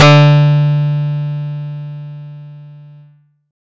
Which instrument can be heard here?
acoustic guitar